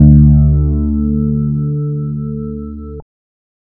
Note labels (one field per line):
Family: bass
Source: synthesizer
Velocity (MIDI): 25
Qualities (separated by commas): distorted, multiphonic